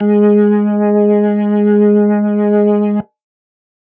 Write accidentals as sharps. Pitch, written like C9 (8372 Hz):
G#3 (207.7 Hz)